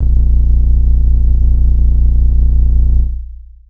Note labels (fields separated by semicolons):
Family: keyboard; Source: electronic; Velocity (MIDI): 127; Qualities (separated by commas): distorted, long release